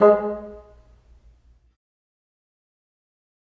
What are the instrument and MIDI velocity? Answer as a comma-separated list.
acoustic reed instrument, 50